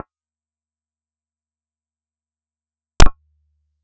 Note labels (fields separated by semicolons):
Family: bass; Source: synthesizer; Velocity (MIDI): 127; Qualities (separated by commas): percussive, reverb